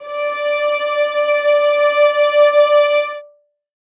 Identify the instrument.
acoustic string instrument